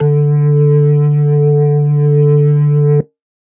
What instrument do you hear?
electronic organ